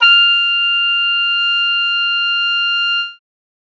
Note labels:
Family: reed; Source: acoustic; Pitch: F6; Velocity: 50; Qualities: bright

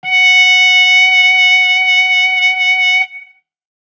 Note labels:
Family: brass; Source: acoustic; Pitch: F#5; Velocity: 127

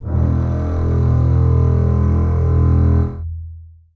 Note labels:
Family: string; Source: acoustic; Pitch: E1; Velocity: 100; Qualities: long release, reverb

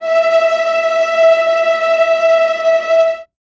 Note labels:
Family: string; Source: acoustic; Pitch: E5; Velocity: 25; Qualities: bright, non-linear envelope, reverb

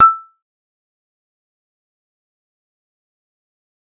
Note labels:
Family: bass; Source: synthesizer; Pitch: E6; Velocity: 25; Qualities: fast decay, percussive

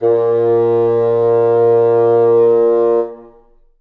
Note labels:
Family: reed; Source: acoustic; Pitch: A#2; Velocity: 100; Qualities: long release, reverb

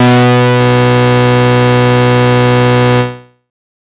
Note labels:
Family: bass; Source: synthesizer; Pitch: B2; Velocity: 127; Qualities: bright, distorted

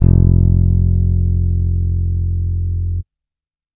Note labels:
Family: bass; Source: electronic; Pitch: F1; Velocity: 50

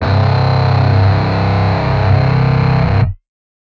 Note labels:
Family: guitar; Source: synthesizer; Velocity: 25; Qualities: bright, distorted

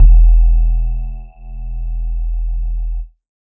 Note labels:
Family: synthesizer lead; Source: synthesizer; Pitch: E1; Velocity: 75

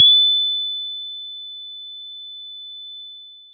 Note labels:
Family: mallet percussion; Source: acoustic; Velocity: 127; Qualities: bright, long release

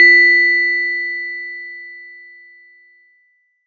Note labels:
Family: mallet percussion; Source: acoustic; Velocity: 25

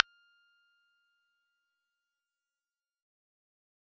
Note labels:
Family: bass; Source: synthesizer; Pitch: F6; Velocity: 50; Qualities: fast decay, percussive

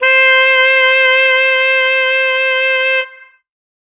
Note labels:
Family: reed; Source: acoustic; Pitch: C5; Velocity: 100; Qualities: bright

